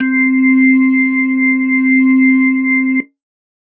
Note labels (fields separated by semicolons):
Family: organ; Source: electronic; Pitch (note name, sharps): C4; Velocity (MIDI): 25